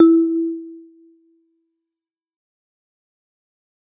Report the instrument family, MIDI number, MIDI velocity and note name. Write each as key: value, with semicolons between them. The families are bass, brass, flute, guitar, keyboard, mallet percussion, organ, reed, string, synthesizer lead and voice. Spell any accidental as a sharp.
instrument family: mallet percussion; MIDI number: 64; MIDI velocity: 75; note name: E4